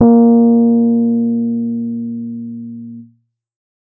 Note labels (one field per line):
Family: keyboard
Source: electronic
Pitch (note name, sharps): A#3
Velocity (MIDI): 100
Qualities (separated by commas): dark